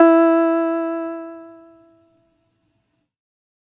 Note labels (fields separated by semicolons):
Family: keyboard; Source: electronic; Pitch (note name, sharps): E4; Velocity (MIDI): 25